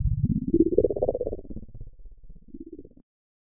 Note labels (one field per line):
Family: keyboard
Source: electronic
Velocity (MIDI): 50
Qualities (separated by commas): distorted, non-linear envelope